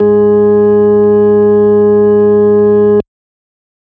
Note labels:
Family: organ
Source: electronic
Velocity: 25

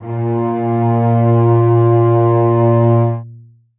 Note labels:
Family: string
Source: acoustic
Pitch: A#2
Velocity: 50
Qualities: long release, reverb

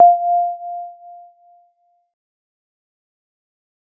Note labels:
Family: keyboard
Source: electronic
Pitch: F5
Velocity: 50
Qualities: fast decay

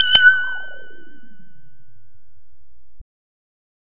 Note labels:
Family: bass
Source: synthesizer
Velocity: 100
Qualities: distorted

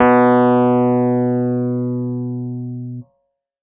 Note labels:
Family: keyboard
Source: electronic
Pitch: B2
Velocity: 127

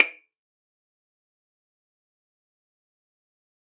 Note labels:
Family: string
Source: acoustic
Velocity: 25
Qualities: fast decay, percussive, reverb

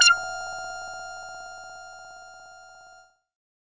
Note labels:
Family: bass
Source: synthesizer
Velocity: 75

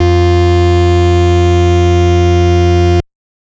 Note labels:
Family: organ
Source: electronic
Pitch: F2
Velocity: 127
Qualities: bright, distorted

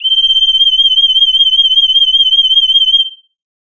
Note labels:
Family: voice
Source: synthesizer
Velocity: 127

